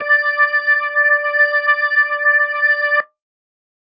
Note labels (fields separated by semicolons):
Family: organ; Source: electronic; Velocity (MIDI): 25